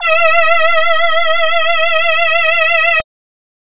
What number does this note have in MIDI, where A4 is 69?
76